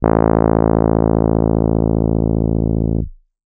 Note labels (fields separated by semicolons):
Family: keyboard; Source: electronic; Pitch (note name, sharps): A0; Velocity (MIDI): 100; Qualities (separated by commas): distorted